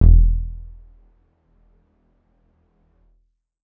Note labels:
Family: keyboard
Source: electronic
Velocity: 75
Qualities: dark, percussive, reverb

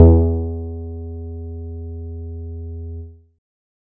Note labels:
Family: guitar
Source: synthesizer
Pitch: E2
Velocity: 100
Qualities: dark

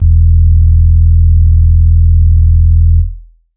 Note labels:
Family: organ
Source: electronic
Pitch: E1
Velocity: 127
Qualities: dark

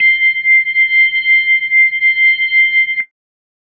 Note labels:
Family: keyboard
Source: electronic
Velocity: 25

